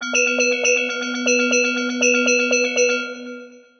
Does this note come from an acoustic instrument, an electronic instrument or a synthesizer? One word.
synthesizer